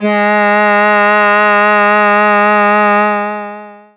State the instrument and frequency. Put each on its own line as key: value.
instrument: synthesizer voice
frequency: 207.7 Hz